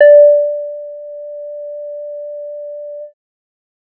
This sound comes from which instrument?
synthesizer bass